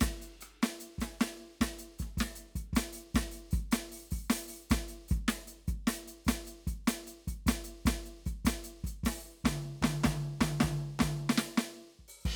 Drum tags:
klezmer
beat
152 BPM
4/4
crash, closed hi-hat, open hi-hat, hi-hat pedal, snare, cross-stick, mid tom, kick

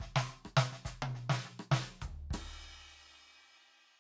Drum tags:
New Orleans shuffle
beat
104 BPM
4/4
crash, hi-hat pedal, snare, cross-stick, high tom, floor tom, kick

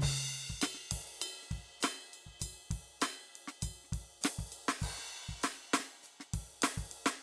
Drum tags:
funk
beat
100 BPM
4/4
crash, ride, ride bell, hi-hat pedal, snare, kick

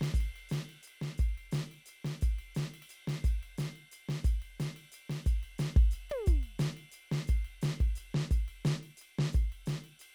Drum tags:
chacarera
beat
118 BPM
4/4
ride, hi-hat pedal, snare, high tom, kick

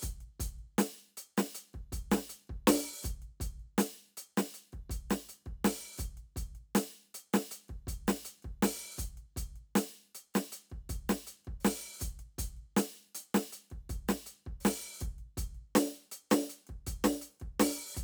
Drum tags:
funk
beat
80 BPM
4/4
closed hi-hat, open hi-hat, hi-hat pedal, snare, cross-stick, kick

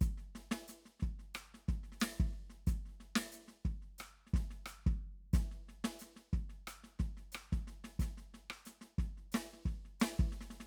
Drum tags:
folk rock
beat
90 BPM
4/4
hi-hat pedal, snare, cross-stick, kick

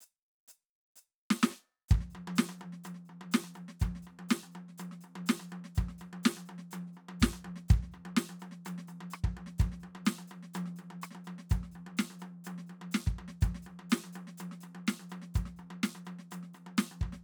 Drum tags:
prog rock
beat
125 BPM
4/4
hi-hat pedal, snare, cross-stick, high tom, kick

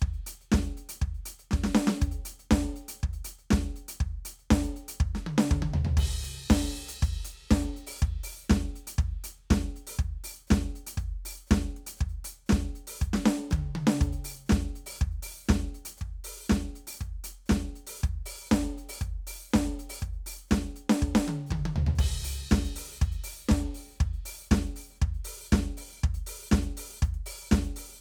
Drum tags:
disco
beat
120 BPM
4/4
crash, closed hi-hat, open hi-hat, hi-hat pedal, snare, high tom, floor tom, kick

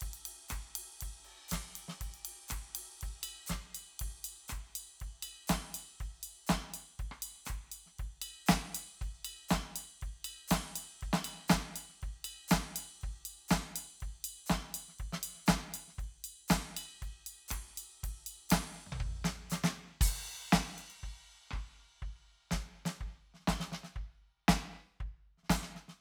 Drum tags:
disco
beat
120 BPM
4/4
crash, ride, ride bell, closed hi-hat, open hi-hat, hi-hat pedal, snare, cross-stick, high tom, floor tom, kick

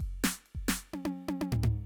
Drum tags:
punk
fill
128 BPM
4/4
ride, snare, high tom, floor tom, kick

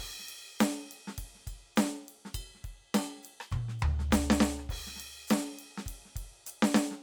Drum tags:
New Orleans funk
beat
102 BPM
4/4
crash, ride, ride bell, hi-hat pedal, snare, cross-stick, mid tom, floor tom, kick

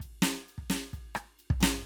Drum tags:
punk
fill
128 BPM
4/4
ride, snare, cross-stick, floor tom, kick

